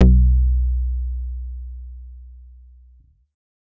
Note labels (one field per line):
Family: bass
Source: synthesizer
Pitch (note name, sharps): B1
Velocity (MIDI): 127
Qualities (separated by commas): dark